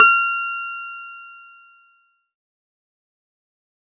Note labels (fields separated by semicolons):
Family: keyboard; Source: electronic; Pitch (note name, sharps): F6; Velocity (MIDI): 50; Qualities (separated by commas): distorted, fast decay